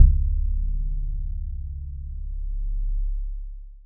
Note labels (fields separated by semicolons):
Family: mallet percussion; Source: electronic; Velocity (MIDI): 25; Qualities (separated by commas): long release